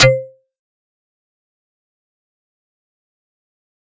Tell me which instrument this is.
acoustic mallet percussion instrument